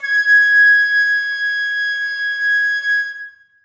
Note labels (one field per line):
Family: flute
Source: acoustic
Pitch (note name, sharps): G#6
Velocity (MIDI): 127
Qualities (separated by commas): reverb